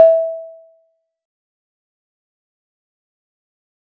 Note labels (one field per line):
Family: mallet percussion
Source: acoustic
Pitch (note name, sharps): E5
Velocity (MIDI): 50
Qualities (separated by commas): fast decay, percussive